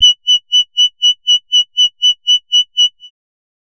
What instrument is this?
synthesizer bass